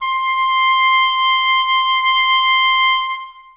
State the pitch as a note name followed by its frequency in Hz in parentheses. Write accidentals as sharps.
C6 (1047 Hz)